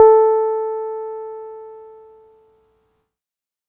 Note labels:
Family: keyboard; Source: electronic; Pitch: A4; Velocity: 127; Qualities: dark

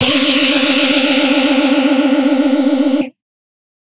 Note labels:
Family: guitar; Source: electronic; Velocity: 127; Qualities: bright, distorted

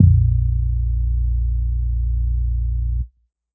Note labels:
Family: bass; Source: synthesizer; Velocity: 50; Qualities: dark

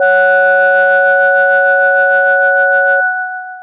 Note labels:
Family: mallet percussion; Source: electronic; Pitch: F#3; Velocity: 100; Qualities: long release

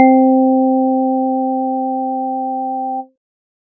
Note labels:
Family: organ; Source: electronic; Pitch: C4; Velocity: 50; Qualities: dark

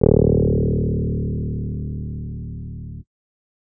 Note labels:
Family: keyboard; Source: electronic; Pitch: D1; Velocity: 50

